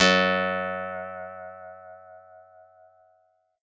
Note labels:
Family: guitar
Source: acoustic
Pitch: F#2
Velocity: 100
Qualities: bright

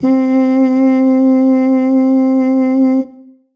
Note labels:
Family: brass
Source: acoustic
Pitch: C4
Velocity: 50

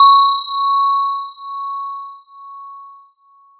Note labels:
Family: mallet percussion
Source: electronic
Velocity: 100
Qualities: multiphonic

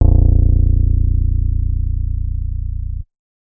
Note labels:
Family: bass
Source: synthesizer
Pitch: A#0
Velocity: 127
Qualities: dark, reverb

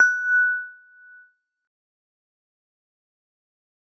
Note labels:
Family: mallet percussion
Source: acoustic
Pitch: F#6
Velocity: 50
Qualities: fast decay, non-linear envelope

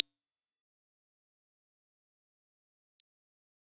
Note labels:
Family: keyboard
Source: electronic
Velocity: 75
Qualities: bright, fast decay, percussive

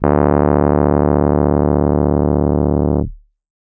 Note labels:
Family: keyboard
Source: electronic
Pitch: D1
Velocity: 50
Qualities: distorted

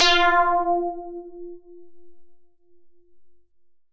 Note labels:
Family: synthesizer lead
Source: synthesizer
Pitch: F4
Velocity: 127

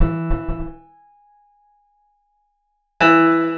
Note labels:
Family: guitar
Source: acoustic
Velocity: 25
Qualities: percussive, reverb

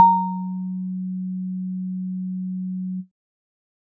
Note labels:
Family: keyboard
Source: electronic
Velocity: 127

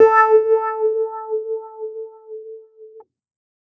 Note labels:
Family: keyboard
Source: electronic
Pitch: A4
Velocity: 75

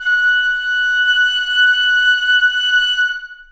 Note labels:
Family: flute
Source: acoustic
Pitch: F#6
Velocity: 50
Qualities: long release, reverb

